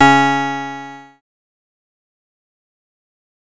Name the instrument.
synthesizer bass